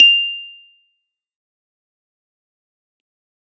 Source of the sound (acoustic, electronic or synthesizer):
electronic